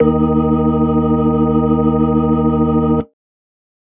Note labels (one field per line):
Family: organ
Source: electronic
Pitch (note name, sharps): D#2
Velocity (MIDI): 50